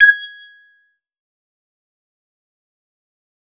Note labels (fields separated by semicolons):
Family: bass; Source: synthesizer; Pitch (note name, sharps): G#6; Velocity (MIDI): 100; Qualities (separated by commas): distorted, fast decay, percussive